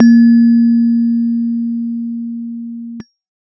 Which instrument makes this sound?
electronic keyboard